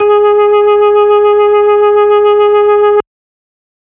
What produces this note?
electronic organ